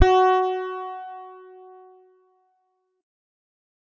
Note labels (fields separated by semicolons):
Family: guitar; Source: electronic; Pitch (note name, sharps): F#4; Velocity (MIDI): 50; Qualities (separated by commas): distorted